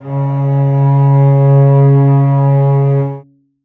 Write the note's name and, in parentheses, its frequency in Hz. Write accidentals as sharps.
C#3 (138.6 Hz)